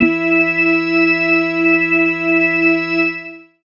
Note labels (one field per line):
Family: organ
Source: electronic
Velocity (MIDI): 127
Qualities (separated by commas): long release, reverb